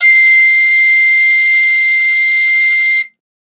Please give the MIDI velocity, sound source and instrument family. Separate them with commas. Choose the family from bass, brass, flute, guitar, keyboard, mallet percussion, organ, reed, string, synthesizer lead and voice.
127, acoustic, flute